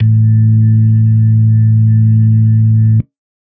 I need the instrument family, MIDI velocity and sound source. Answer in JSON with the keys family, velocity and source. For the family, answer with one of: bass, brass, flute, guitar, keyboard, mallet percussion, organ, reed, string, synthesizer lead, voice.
{"family": "organ", "velocity": 127, "source": "electronic"}